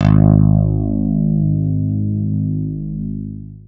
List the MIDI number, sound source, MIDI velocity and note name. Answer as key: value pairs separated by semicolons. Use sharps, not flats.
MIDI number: 32; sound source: electronic; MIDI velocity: 127; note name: G#1